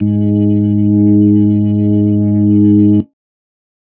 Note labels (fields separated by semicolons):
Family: organ; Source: electronic; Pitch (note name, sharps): G#2; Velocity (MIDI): 75; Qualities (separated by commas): dark